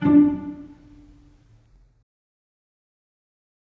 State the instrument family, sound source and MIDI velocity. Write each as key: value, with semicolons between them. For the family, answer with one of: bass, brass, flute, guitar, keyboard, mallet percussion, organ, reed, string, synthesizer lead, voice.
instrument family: string; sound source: acoustic; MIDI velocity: 25